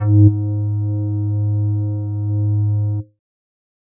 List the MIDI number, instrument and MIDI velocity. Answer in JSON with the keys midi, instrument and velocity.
{"midi": 44, "instrument": "synthesizer flute", "velocity": 25}